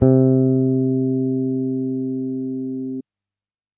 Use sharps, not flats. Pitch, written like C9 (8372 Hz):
C3 (130.8 Hz)